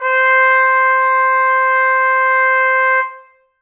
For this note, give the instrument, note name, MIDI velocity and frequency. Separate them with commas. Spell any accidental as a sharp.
acoustic brass instrument, C5, 75, 523.3 Hz